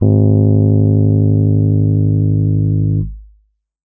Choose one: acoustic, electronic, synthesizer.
electronic